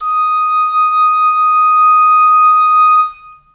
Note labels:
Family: reed; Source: acoustic; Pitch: D#6; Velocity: 50; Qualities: reverb

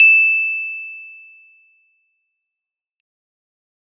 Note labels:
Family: keyboard; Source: electronic; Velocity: 127; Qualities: bright, distorted, fast decay

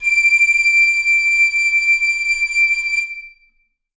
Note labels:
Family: reed; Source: acoustic; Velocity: 25; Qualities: reverb

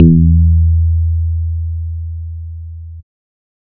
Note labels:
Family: bass; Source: synthesizer; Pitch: E2; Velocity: 75

